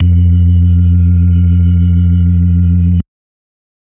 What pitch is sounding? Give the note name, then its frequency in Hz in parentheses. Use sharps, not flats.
F2 (87.31 Hz)